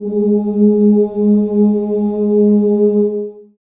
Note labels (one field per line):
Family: voice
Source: acoustic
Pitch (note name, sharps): G#3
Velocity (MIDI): 127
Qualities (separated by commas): dark, long release, reverb